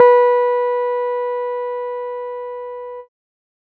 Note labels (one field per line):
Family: keyboard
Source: electronic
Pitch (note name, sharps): B4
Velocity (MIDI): 127